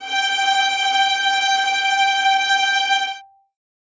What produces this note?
acoustic string instrument